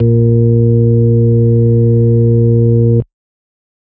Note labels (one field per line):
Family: organ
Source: electronic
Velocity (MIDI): 75